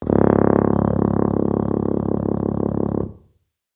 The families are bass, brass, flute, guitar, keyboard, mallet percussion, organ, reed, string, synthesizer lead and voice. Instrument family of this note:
brass